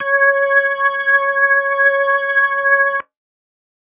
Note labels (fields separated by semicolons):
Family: organ; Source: electronic; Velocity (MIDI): 75